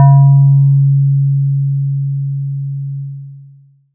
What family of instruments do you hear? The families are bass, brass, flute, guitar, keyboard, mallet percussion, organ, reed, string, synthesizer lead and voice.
mallet percussion